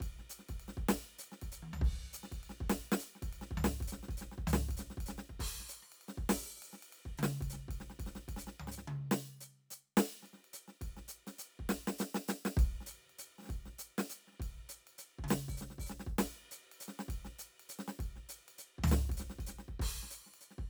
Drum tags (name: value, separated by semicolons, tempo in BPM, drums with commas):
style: jazz; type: beat; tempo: 200 BPM; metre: 3/4; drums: crash, ride, ride bell, open hi-hat, hi-hat pedal, snare, cross-stick, high tom, mid tom, floor tom, kick